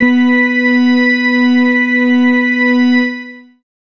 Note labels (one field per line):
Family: organ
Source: electronic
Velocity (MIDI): 25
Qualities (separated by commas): long release, reverb